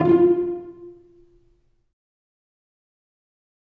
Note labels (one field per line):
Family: string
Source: acoustic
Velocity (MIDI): 127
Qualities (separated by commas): dark, fast decay, reverb